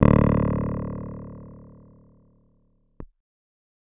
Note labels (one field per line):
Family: keyboard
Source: electronic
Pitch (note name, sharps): D1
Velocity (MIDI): 100